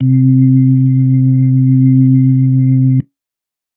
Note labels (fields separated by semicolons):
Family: organ; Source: electronic; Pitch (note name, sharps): C3; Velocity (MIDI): 75; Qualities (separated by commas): dark